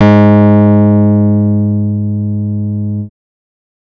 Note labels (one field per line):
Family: bass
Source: synthesizer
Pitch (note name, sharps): G#2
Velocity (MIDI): 25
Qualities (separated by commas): distorted